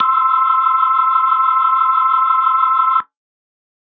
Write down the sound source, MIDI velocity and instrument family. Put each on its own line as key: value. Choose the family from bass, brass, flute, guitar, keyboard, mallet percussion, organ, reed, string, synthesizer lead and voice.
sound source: electronic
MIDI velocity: 50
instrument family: organ